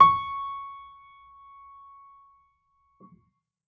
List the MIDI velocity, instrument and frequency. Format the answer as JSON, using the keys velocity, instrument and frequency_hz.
{"velocity": 100, "instrument": "acoustic keyboard", "frequency_hz": 1109}